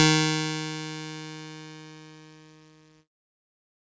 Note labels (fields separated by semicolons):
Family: keyboard; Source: electronic; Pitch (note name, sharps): D#3; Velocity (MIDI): 25; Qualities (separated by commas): bright, distorted